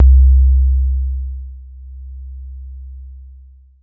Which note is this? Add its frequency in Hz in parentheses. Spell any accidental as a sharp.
C2 (65.41 Hz)